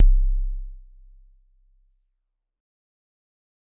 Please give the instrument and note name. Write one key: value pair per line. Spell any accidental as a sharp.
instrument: acoustic mallet percussion instrument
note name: C1